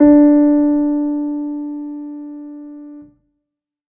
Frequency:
293.7 Hz